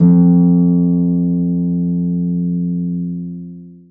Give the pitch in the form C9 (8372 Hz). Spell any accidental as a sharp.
F2 (87.31 Hz)